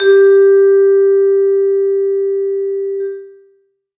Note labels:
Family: mallet percussion; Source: acoustic; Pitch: G4; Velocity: 127; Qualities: reverb

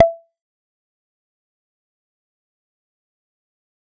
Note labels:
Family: bass; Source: synthesizer; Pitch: E5; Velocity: 100; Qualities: fast decay, percussive

